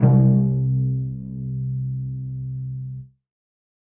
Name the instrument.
acoustic string instrument